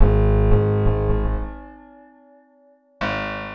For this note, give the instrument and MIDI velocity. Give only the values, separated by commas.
acoustic guitar, 50